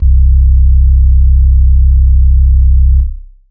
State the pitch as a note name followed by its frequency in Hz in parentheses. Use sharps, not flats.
C1 (32.7 Hz)